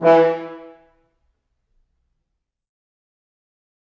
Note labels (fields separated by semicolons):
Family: brass; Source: acoustic; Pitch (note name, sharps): E3; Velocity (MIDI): 127; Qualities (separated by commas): fast decay, percussive, reverb